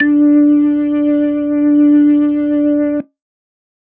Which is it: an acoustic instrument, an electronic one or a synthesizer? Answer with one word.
electronic